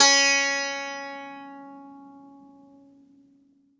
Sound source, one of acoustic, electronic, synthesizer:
acoustic